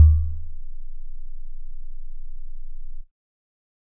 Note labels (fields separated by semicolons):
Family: keyboard; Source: electronic; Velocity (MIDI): 100